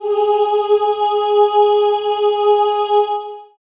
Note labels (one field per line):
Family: voice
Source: acoustic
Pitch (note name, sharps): G#4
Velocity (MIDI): 75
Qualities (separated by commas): long release, reverb